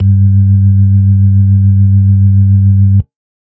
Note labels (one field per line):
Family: organ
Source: electronic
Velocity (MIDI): 75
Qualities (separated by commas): dark